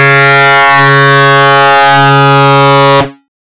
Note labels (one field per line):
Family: bass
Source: synthesizer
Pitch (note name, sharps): C#3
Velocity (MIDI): 127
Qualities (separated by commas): bright, distorted